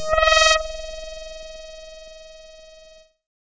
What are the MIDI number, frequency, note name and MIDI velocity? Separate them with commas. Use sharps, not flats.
75, 622.3 Hz, D#5, 75